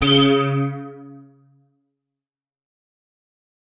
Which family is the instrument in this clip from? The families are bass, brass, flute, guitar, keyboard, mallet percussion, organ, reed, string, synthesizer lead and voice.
guitar